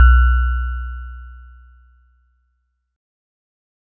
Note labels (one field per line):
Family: mallet percussion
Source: acoustic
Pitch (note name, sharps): B1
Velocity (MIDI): 25